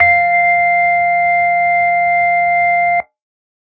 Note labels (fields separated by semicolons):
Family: organ; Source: electronic; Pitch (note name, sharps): F5; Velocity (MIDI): 127